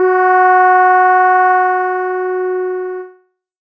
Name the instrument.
electronic keyboard